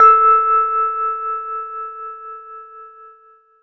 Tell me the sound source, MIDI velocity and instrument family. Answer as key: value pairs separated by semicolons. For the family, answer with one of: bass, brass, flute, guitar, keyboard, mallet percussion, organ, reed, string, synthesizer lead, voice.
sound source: electronic; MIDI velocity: 127; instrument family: keyboard